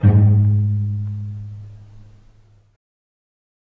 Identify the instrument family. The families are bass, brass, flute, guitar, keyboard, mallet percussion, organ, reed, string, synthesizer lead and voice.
string